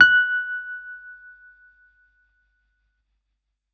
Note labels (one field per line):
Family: keyboard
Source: electronic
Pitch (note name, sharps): F#6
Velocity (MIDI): 127